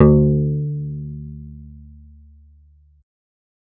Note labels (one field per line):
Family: bass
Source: synthesizer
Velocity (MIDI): 100